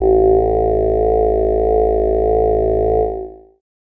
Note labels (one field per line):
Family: voice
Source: synthesizer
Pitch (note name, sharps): A1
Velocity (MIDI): 100